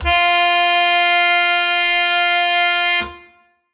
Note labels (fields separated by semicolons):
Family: reed; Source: acoustic; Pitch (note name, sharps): F4; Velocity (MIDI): 50; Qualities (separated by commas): bright